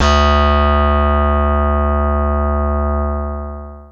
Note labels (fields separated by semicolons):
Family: keyboard; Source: electronic; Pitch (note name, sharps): D2; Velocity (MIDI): 100; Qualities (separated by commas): bright, long release